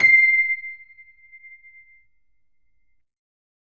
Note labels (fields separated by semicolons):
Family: keyboard; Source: electronic; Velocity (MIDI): 127